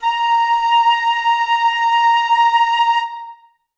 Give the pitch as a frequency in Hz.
932.3 Hz